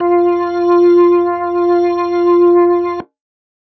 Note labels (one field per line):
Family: organ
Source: electronic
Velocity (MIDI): 100